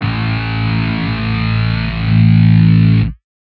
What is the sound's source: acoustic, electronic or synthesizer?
synthesizer